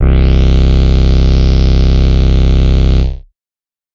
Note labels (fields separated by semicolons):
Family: bass; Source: synthesizer; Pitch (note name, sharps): C1; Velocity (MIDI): 25; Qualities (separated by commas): bright, distorted